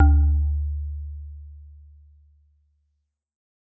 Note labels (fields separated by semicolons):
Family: mallet percussion; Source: acoustic; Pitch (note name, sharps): D2; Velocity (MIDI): 50; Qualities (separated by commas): dark, reverb